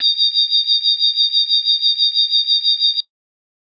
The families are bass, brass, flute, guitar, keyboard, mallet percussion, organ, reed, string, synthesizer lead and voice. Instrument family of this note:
organ